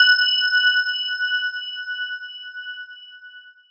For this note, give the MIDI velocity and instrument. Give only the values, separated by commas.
100, electronic mallet percussion instrument